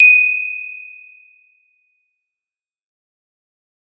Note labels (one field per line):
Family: mallet percussion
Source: acoustic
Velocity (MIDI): 127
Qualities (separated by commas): bright, fast decay